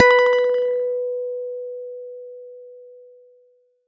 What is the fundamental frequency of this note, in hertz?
493.9 Hz